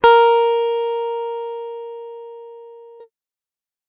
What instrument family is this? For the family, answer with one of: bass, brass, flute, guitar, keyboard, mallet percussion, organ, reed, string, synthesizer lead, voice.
guitar